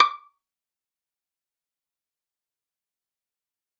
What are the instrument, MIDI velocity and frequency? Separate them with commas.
acoustic string instrument, 25, 1175 Hz